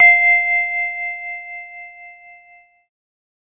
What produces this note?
electronic keyboard